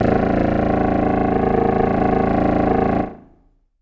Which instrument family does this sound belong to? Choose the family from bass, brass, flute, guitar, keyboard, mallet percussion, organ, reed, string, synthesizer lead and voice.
reed